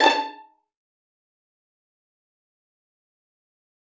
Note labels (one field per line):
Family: string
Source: acoustic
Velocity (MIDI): 25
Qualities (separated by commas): fast decay, percussive, reverb